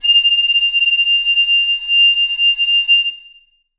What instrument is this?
acoustic flute